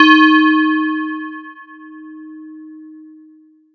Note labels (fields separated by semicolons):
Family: mallet percussion; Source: electronic; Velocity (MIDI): 100; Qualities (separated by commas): multiphonic